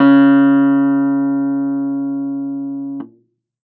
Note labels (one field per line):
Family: keyboard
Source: electronic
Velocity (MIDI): 25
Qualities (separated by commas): distorted